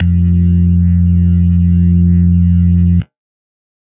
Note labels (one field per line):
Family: organ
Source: electronic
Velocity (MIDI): 75